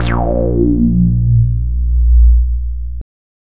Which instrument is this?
synthesizer bass